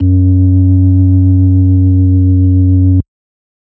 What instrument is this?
electronic organ